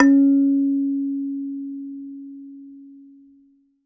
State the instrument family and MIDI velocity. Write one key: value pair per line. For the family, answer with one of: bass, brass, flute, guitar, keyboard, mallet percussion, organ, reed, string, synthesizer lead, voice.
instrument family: mallet percussion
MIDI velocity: 25